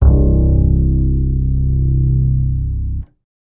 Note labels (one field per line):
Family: bass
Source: electronic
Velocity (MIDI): 127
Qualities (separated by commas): reverb